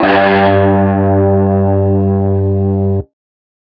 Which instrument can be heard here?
electronic guitar